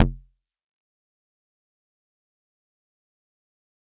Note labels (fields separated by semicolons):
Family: mallet percussion; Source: acoustic; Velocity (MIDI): 50; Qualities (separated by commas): fast decay, multiphonic, percussive